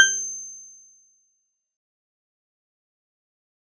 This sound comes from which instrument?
acoustic mallet percussion instrument